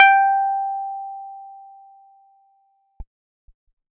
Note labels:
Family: keyboard; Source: electronic; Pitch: G5; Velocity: 127

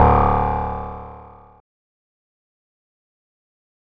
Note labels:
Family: guitar; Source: electronic; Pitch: D1; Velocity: 127; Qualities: bright, distorted, fast decay

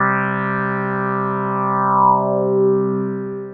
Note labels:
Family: synthesizer lead; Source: synthesizer; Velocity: 50; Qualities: long release

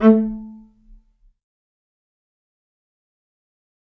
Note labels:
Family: string; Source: acoustic; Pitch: A3; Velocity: 100; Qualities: fast decay, percussive, reverb

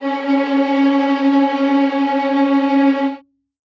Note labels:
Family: string; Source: acoustic; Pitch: C#4; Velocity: 50; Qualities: bright, non-linear envelope, reverb

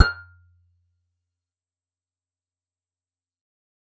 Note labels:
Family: guitar; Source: acoustic; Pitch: F6; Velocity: 100; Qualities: fast decay, percussive

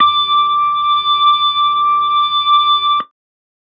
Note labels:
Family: keyboard; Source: electronic; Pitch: D6; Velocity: 127

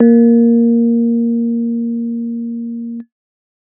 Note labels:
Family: keyboard; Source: electronic; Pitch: A#3; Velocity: 25

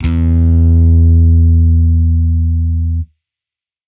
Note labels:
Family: bass; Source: electronic; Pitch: E2; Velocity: 127; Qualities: distorted

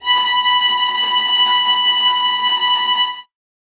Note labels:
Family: string; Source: acoustic; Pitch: B5; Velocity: 127; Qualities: bright, non-linear envelope, reverb

